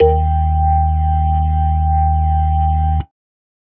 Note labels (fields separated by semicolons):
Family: organ; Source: electronic; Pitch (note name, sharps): D#2; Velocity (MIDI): 75